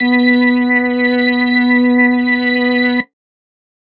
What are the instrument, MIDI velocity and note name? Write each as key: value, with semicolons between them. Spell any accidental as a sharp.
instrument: electronic keyboard; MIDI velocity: 25; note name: B3